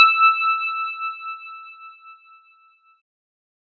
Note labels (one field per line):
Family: keyboard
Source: electronic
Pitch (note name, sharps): E6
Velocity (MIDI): 50